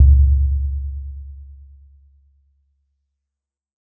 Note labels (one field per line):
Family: mallet percussion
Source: acoustic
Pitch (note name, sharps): C#2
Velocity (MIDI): 75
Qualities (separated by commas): dark, reverb